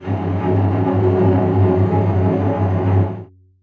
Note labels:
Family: string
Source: acoustic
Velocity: 25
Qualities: bright, non-linear envelope, reverb

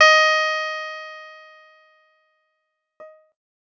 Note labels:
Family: guitar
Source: electronic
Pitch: D#5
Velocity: 127

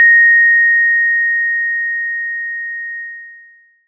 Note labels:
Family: mallet percussion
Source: electronic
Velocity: 25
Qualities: long release, multiphonic

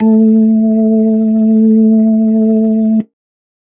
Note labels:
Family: organ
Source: electronic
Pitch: A3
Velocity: 25

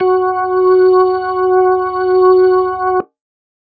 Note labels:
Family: organ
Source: electronic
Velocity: 50

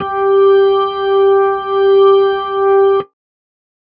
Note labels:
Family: organ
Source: electronic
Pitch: G4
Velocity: 25

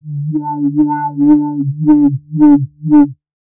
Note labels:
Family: bass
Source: synthesizer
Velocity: 25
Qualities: distorted, non-linear envelope

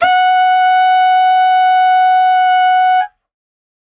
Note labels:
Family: reed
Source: acoustic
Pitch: F#5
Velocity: 25

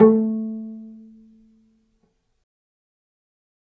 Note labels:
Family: string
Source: acoustic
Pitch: A3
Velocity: 75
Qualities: dark, fast decay, reverb

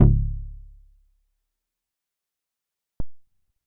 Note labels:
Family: bass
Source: synthesizer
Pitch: C#1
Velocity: 100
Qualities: fast decay, percussive

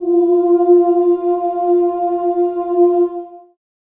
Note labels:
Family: voice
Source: acoustic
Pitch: F4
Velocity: 75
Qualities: long release, reverb

